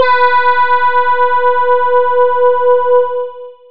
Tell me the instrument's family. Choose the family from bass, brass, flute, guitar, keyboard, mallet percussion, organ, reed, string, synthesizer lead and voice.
voice